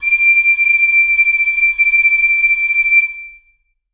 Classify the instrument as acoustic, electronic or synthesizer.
acoustic